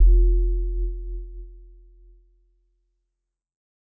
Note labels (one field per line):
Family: keyboard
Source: electronic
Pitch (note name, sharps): F1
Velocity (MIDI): 25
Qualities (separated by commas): dark